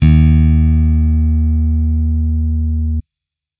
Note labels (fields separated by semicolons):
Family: bass; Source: electronic; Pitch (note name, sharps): D#2; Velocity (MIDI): 50